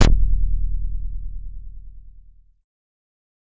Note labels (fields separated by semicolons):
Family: bass; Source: synthesizer; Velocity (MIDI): 127; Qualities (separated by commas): distorted